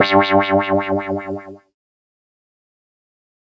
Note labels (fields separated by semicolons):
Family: keyboard; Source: synthesizer; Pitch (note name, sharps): G2; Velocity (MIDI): 50; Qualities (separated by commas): distorted, fast decay